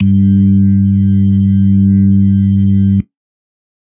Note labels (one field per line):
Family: organ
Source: electronic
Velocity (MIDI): 75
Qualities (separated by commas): dark